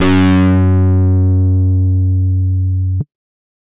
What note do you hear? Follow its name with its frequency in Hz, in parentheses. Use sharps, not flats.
F#2 (92.5 Hz)